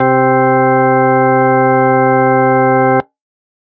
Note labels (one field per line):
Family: organ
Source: electronic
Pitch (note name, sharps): C3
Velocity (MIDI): 50